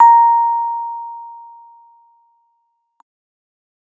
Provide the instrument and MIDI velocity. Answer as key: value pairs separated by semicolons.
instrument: electronic keyboard; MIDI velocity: 25